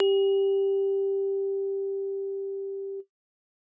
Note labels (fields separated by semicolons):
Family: keyboard; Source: acoustic; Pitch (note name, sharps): G4; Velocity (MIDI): 50